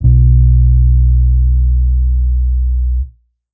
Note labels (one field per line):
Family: bass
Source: electronic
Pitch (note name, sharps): B1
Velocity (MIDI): 75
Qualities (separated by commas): dark